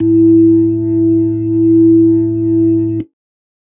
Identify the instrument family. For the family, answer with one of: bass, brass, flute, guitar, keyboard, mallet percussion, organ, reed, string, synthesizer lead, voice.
keyboard